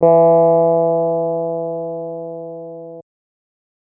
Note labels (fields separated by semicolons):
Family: keyboard; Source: electronic; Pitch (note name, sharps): E3; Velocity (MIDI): 25